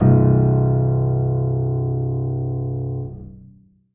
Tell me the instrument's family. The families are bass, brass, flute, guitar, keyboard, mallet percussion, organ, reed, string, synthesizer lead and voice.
keyboard